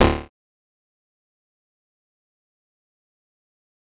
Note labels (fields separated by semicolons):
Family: bass; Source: synthesizer; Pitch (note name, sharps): D1; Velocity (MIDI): 100; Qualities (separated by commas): bright, distorted, fast decay, percussive